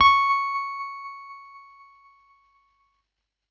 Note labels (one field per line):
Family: keyboard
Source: electronic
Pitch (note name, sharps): C#6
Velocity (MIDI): 100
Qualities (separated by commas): distorted, tempo-synced